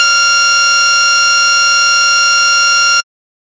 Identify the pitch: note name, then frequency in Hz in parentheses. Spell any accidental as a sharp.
F6 (1397 Hz)